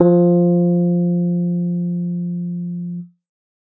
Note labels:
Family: keyboard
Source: electronic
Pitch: F3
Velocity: 75

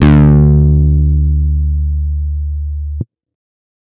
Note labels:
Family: guitar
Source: electronic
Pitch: D2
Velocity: 50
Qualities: bright, distorted

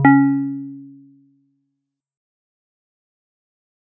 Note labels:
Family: mallet percussion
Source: acoustic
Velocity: 50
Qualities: dark, fast decay, multiphonic

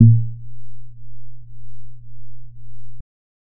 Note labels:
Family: bass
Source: synthesizer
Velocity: 25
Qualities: dark

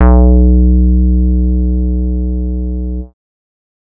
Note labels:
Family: bass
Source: synthesizer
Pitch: B1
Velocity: 25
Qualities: dark

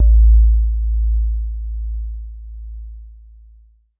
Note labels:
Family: keyboard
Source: electronic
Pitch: A1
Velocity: 100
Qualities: dark, long release

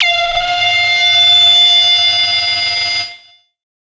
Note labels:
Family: synthesizer lead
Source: synthesizer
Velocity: 100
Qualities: bright, distorted, multiphonic, non-linear envelope

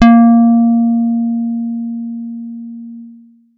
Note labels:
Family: guitar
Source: electronic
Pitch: A#3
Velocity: 50

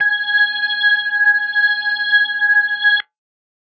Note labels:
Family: organ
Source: electronic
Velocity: 75

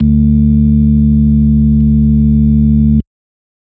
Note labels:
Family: organ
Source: electronic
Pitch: D2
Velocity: 100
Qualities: dark

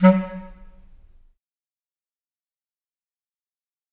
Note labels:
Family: reed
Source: acoustic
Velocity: 50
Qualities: fast decay, percussive, reverb

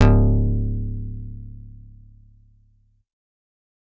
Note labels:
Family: bass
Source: synthesizer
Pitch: C#1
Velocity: 100

